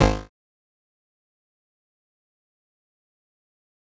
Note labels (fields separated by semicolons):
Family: bass; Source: synthesizer; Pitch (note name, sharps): G#1; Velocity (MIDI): 25; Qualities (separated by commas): bright, distorted, fast decay, percussive